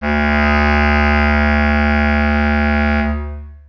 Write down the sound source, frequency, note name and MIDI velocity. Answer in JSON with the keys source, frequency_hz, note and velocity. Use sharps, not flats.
{"source": "acoustic", "frequency_hz": 73.42, "note": "D2", "velocity": 75}